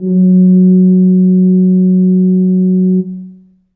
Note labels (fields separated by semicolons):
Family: brass; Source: acoustic; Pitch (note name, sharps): F#3; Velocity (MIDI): 25; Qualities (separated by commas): dark, long release, reverb